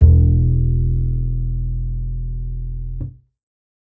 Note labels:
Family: bass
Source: acoustic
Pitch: E1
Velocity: 75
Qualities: dark

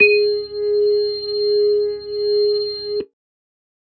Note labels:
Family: organ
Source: electronic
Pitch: G#4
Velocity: 100

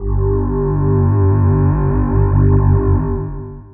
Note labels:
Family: voice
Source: synthesizer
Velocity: 25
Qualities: distorted, long release

